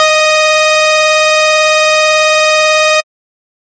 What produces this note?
synthesizer bass